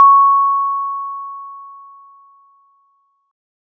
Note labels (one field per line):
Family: mallet percussion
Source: acoustic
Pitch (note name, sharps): C#6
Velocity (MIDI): 25